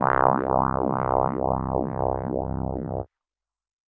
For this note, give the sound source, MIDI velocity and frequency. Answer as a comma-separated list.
electronic, 127, 32.7 Hz